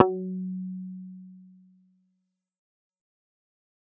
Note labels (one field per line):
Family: bass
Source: synthesizer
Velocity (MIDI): 100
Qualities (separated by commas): fast decay